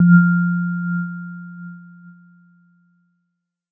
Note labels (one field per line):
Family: keyboard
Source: electronic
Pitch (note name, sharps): F3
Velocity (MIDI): 50